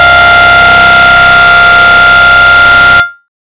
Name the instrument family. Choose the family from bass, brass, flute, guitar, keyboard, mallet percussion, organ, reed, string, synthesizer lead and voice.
bass